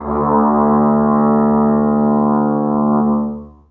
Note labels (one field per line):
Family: brass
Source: acoustic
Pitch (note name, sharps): D2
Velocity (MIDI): 50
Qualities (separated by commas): long release, reverb